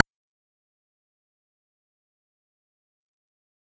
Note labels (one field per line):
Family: bass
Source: synthesizer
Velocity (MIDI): 127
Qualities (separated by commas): fast decay, percussive